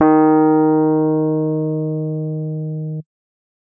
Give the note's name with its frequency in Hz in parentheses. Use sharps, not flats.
D#3 (155.6 Hz)